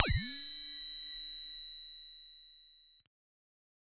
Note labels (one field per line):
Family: bass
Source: synthesizer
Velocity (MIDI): 75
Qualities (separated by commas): multiphonic